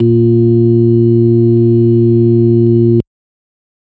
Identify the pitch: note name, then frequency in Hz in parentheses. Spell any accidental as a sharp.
A#2 (116.5 Hz)